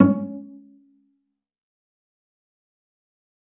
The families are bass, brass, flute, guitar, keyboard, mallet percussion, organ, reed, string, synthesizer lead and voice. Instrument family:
string